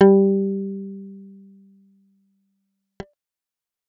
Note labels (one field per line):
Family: bass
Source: synthesizer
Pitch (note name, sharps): G3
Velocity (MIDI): 127